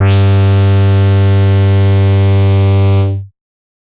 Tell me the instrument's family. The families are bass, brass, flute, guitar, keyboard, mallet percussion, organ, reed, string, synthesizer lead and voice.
bass